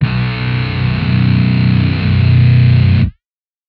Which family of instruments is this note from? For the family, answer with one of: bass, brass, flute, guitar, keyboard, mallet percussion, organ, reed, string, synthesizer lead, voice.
guitar